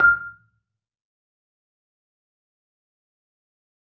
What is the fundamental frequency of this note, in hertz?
1397 Hz